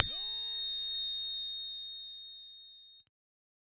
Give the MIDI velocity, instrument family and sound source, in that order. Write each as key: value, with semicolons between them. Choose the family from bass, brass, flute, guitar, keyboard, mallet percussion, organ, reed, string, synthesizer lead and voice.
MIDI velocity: 50; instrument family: bass; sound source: synthesizer